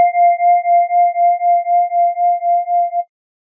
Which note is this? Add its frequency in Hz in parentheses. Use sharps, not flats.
F5 (698.5 Hz)